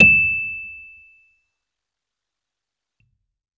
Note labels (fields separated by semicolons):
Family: keyboard; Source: electronic; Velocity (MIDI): 50